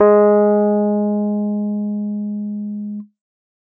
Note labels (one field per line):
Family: keyboard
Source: electronic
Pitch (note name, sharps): G#3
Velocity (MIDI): 127